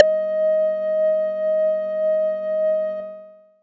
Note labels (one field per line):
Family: bass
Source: synthesizer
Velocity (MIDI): 75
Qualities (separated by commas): multiphonic